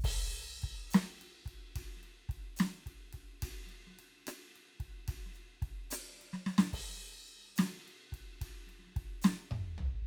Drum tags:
blues shuffle, beat, 72 BPM, 4/4, crash, ride, hi-hat pedal, snare, cross-stick, mid tom, floor tom, kick

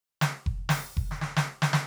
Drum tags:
gospel, fill, 120 BPM, 4/4, closed hi-hat, open hi-hat, hi-hat pedal, snare, kick

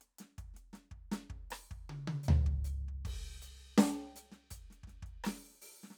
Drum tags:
funk, beat, 80 BPM, 4/4, crash, closed hi-hat, open hi-hat, hi-hat pedal, snare, cross-stick, high tom, floor tom, kick

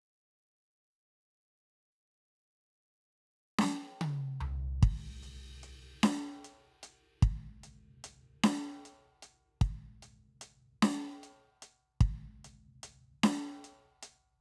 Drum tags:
rock, beat, 50 BPM, 4/4, crash, ride, closed hi-hat, snare, high tom, floor tom, kick

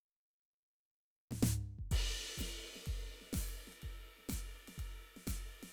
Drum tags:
rock shuffle, beat, 125 BPM, 4/4, crash, ride, hi-hat pedal, snare, floor tom, kick

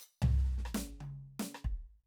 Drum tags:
jazz-funk, fill, 116 BPM, 4/4, closed hi-hat, hi-hat pedal, snare, cross-stick, high tom, floor tom, kick

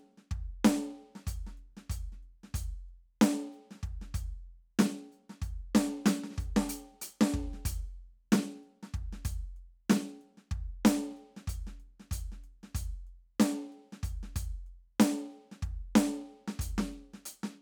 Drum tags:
hip-hop, beat, 94 BPM, 4/4, crash, closed hi-hat, snare, kick

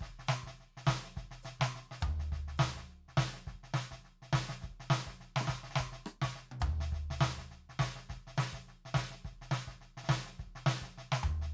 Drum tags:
New Orleans shuffle, beat, 104 BPM, 4/4, hi-hat pedal, snare, cross-stick, high tom, floor tom, kick

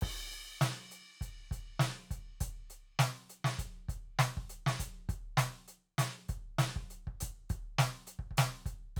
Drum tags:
rock, beat, 100 BPM, 4/4, crash, closed hi-hat, hi-hat pedal, snare, kick

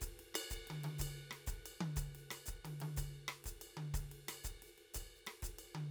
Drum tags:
Afro-Cuban bembé, beat, 122 BPM, 4/4, ride, ride bell, hi-hat pedal, cross-stick, high tom, kick

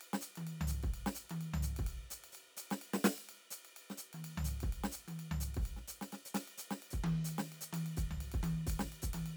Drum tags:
linear jazz, beat, 128 BPM, 4/4, ride, hi-hat pedal, snare, high tom, floor tom, kick

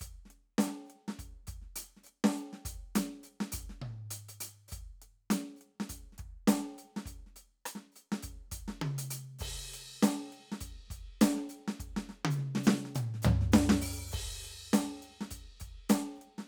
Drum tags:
New Orleans funk, beat, 102 BPM, 4/4, crash, closed hi-hat, open hi-hat, hi-hat pedal, snare, cross-stick, high tom, mid tom, floor tom, kick

